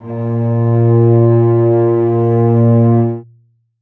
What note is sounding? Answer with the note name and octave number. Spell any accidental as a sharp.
A#2